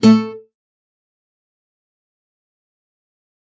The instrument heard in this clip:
acoustic guitar